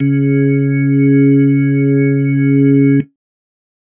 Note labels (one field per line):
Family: organ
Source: electronic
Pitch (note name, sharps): C#3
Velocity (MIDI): 25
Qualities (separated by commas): dark